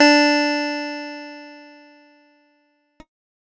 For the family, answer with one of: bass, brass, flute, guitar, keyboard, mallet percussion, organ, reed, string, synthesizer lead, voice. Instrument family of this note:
keyboard